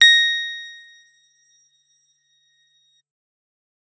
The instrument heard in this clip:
electronic guitar